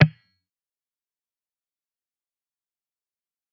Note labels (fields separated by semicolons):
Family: guitar; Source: electronic; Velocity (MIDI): 25; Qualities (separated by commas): distorted, fast decay, percussive